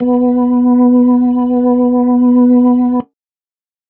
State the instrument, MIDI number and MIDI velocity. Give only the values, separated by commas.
electronic organ, 59, 75